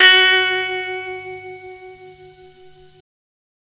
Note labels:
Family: guitar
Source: electronic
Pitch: F#4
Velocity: 127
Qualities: reverb

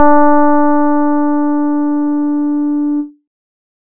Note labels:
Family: keyboard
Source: electronic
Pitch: D4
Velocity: 127

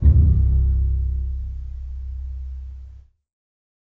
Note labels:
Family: string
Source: acoustic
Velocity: 25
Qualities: dark, reverb

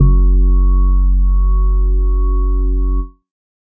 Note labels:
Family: organ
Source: electronic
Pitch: F#1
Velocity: 100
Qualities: dark

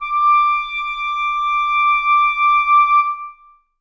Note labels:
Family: reed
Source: acoustic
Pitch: D6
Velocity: 25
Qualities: reverb

